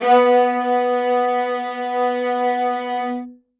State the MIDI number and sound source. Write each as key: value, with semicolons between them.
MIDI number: 59; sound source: acoustic